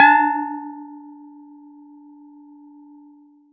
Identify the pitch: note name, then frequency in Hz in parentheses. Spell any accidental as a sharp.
D4 (293.7 Hz)